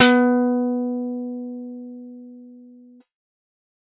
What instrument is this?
synthesizer guitar